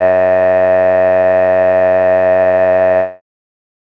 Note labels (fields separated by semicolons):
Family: voice; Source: synthesizer; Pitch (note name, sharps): F#2; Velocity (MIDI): 127; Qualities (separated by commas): bright